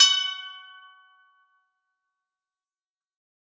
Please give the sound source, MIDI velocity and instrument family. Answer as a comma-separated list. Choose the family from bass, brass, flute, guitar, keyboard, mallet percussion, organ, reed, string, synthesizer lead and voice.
acoustic, 100, guitar